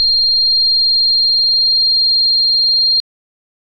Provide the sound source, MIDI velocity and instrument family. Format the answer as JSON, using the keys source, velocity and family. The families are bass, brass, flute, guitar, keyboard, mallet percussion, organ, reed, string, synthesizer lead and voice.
{"source": "electronic", "velocity": 75, "family": "organ"}